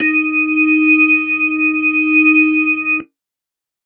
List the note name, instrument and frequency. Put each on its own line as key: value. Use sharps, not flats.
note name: D#4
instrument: electronic organ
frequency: 311.1 Hz